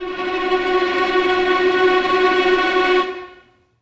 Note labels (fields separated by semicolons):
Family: string; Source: acoustic; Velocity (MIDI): 25; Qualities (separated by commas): non-linear envelope, reverb